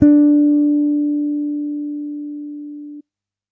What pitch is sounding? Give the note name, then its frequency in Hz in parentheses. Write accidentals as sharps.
D4 (293.7 Hz)